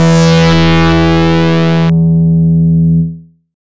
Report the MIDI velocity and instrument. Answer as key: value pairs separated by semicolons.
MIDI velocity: 127; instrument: synthesizer bass